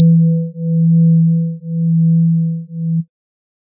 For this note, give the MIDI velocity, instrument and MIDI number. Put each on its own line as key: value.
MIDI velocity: 75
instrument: electronic organ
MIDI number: 52